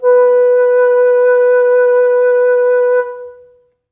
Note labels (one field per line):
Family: flute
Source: acoustic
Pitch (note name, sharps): B4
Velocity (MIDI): 25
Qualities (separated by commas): long release, reverb